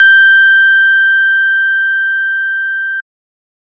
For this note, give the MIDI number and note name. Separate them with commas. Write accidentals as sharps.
91, G6